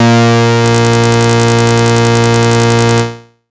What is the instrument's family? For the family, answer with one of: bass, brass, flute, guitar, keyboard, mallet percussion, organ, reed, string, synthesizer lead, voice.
bass